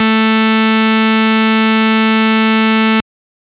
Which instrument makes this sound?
electronic organ